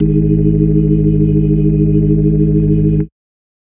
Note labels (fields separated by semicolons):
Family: organ; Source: electronic; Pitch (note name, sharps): G#1; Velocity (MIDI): 75